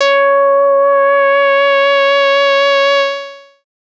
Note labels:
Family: bass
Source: synthesizer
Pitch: C#5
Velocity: 100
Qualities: distorted, long release

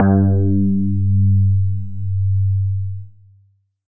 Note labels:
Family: synthesizer lead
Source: synthesizer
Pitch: G2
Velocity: 25

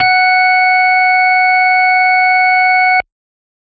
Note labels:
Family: organ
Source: electronic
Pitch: F#5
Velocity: 127

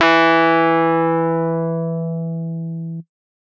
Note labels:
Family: keyboard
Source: electronic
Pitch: E3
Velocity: 127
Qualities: distorted

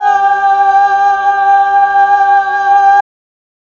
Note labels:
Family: voice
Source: electronic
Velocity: 127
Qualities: bright

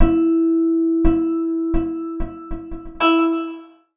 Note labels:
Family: guitar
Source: acoustic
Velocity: 75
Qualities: percussive, reverb

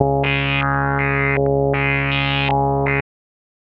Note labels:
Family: bass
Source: synthesizer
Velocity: 75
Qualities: tempo-synced

